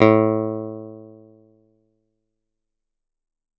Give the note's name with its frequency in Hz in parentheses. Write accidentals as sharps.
A2 (110 Hz)